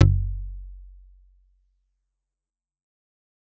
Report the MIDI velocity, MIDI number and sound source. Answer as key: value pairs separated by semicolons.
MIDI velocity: 75; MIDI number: 30; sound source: electronic